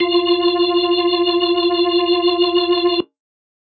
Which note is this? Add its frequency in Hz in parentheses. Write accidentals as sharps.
F4 (349.2 Hz)